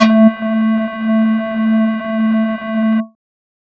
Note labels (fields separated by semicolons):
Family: flute; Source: synthesizer; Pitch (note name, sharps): A3; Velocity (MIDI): 100; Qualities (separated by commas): distorted